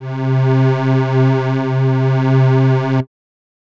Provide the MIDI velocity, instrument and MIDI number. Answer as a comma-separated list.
50, acoustic reed instrument, 48